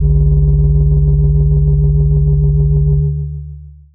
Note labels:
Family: mallet percussion; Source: electronic; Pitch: D0; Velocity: 100; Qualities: long release

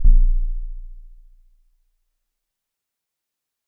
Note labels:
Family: mallet percussion; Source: acoustic; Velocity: 50; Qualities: dark, fast decay, multiphonic

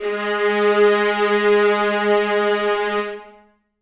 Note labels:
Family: string; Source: acoustic; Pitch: G#3; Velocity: 100; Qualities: reverb

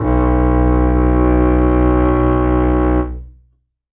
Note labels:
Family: string; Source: acoustic; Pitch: B1; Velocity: 25; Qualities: reverb

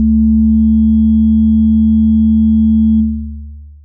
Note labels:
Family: synthesizer lead; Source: synthesizer; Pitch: D2; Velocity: 75; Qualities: long release

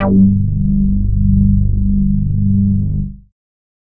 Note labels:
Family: bass; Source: synthesizer; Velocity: 50; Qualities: distorted

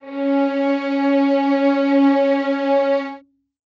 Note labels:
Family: string; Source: acoustic; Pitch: C#4; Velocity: 50; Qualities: reverb

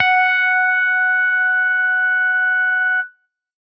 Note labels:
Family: bass; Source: synthesizer; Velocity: 127

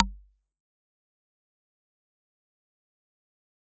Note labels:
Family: mallet percussion; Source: acoustic; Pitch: G1; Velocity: 75; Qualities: fast decay, percussive

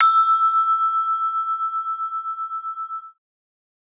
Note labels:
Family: mallet percussion; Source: acoustic; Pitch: E6; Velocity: 100

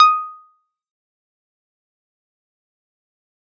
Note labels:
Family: keyboard; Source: electronic; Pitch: D#6; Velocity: 100; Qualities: fast decay, percussive

